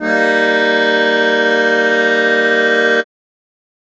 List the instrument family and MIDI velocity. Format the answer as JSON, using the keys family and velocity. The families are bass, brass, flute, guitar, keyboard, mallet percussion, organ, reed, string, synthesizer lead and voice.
{"family": "keyboard", "velocity": 100}